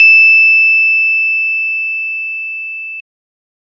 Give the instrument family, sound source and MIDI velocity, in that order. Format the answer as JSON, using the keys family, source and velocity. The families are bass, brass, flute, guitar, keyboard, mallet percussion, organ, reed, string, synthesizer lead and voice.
{"family": "organ", "source": "electronic", "velocity": 127}